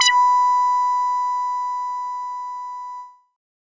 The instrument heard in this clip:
synthesizer bass